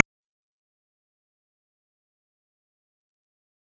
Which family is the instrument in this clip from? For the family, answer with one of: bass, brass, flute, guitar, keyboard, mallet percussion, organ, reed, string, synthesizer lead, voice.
bass